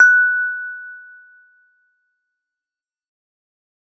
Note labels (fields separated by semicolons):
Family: mallet percussion; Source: acoustic; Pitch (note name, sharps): F#6; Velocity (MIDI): 50; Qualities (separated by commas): fast decay